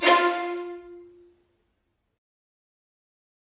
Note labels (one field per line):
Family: string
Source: acoustic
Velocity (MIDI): 127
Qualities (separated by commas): fast decay, reverb